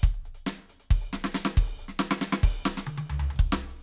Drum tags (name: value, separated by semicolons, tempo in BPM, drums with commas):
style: rock; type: beat; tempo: 135 BPM; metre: 4/4; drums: ride, closed hi-hat, open hi-hat, hi-hat pedal, snare, high tom, floor tom, kick